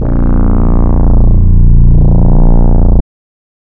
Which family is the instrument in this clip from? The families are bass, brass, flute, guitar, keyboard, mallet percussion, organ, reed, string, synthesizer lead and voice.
reed